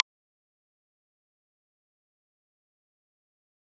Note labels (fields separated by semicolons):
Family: guitar; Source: electronic; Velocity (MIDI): 127; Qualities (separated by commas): fast decay, percussive